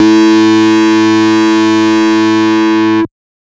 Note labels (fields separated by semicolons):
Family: bass; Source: synthesizer; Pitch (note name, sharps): A2; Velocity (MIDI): 100; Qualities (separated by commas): bright, distorted, multiphonic